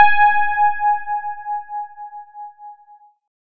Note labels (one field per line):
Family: keyboard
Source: electronic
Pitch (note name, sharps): G#5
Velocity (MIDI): 100